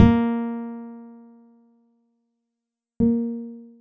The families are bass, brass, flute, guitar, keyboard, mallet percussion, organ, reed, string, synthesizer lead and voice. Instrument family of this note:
guitar